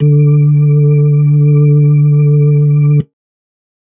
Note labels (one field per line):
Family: organ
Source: electronic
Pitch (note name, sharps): D3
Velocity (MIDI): 127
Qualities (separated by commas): dark